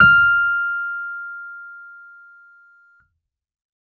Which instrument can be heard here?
electronic keyboard